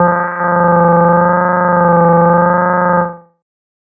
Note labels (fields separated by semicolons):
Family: bass; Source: synthesizer; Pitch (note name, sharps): F3; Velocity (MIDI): 127; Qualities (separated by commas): distorted, tempo-synced